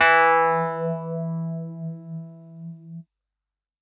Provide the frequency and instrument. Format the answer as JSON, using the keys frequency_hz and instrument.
{"frequency_hz": 164.8, "instrument": "electronic keyboard"}